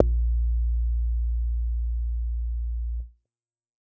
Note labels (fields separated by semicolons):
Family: bass; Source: synthesizer; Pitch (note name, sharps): A#1; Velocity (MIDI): 50; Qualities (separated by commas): dark, distorted